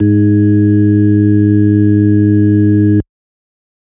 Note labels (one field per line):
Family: organ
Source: electronic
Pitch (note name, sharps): G#2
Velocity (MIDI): 25